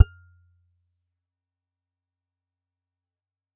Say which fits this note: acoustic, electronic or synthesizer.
acoustic